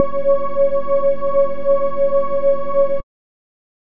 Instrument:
synthesizer bass